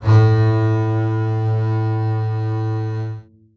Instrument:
acoustic string instrument